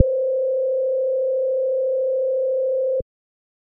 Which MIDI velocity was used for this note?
50